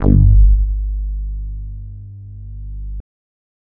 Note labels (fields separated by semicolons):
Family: bass; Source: synthesizer; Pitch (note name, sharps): G1; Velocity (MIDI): 50; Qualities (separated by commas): dark, distorted